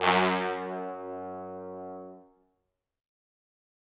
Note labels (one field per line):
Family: brass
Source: acoustic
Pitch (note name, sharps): F#2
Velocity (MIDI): 50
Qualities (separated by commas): bright, fast decay, reverb